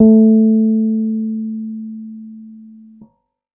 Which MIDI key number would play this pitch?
57